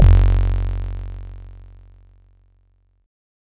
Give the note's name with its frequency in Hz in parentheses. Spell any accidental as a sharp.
F#1 (46.25 Hz)